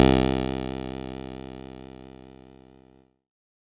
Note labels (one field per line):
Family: keyboard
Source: electronic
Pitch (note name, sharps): C2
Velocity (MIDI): 50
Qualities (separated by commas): bright